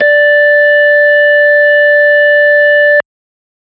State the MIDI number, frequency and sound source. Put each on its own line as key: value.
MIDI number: 74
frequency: 587.3 Hz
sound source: electronic